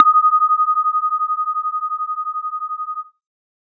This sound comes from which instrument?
synthesizer lead